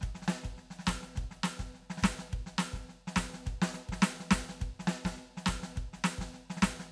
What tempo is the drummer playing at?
104 BPM